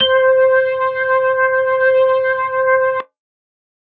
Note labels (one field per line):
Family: organ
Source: electronic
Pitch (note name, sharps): C5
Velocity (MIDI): 75